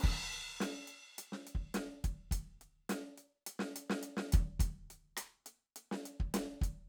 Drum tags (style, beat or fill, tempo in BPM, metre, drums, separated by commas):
rock, beat, 105 BPM, 4/4, crash, closed hi-hat, snare, cross-stick, kick